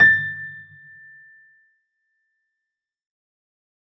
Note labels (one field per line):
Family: keyboard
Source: acoustic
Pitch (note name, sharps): A6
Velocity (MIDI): 100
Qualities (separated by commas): fast decay, percussive, reverb